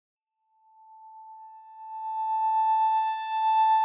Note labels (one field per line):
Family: guitar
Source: electronic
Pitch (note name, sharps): A5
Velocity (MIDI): 25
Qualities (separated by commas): long release